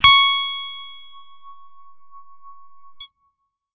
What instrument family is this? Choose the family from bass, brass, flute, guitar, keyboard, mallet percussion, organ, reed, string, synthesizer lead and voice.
guitar